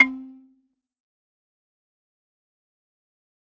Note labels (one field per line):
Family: mallet percussion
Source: acoustic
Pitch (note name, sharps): C4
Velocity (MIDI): 100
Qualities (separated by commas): fast decay, percussive, reverb